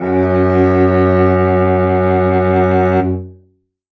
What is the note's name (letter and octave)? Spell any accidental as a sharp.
F#2